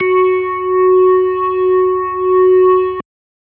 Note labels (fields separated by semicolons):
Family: organ; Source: electronic; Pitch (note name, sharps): F#4; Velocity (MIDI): 50